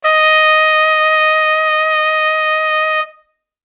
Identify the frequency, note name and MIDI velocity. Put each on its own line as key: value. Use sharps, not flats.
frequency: 622.3 Hz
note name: D#5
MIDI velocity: 100